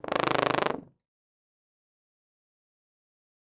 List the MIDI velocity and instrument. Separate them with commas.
25, acoustic brass instrument